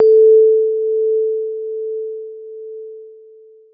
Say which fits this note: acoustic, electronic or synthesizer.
electronic